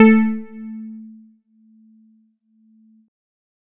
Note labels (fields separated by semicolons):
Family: keyboard; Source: electronic; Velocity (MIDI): 100; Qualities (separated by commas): percussive